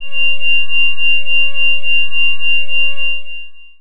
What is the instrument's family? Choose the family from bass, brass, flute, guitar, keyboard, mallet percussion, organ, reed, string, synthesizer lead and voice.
organ